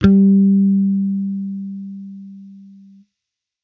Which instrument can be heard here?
electronic bass